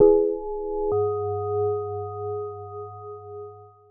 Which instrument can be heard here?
synthesizer mallet percussion instrument